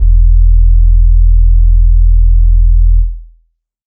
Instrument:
electronic organ